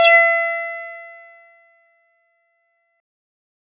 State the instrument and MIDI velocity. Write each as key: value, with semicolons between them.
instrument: synthesizer bass; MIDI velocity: 127